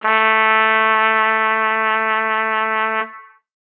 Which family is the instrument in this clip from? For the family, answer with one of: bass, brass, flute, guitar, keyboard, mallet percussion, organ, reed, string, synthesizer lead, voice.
brass